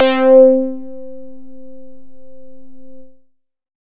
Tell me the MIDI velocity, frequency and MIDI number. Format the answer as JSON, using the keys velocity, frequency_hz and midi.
{"velocity": 50, "frequency_hz": 261.6, "midi": 60}